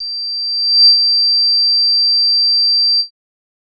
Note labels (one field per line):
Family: bass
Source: synthesizer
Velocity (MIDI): 100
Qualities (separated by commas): bright, distorted